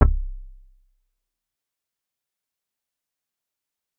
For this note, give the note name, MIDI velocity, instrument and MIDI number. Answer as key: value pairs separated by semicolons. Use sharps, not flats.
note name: C1; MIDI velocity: 25; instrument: electronic guitar; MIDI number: 24